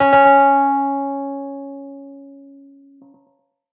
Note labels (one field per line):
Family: keyboard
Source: electronic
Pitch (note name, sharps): C#4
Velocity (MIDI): 127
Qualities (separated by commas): tempo-synced